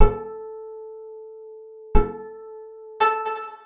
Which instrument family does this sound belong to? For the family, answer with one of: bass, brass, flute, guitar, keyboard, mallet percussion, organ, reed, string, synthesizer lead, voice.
guitar